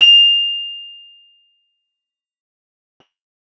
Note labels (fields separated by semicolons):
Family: guitar; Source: acoustic; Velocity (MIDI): 50; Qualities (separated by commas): bright, distorted, fast decay